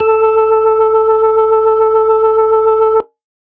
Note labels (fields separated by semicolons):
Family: organ; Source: electronic; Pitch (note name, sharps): A4; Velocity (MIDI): 75